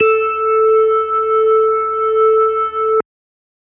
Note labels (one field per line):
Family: organ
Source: electronic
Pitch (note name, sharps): A4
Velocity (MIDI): 100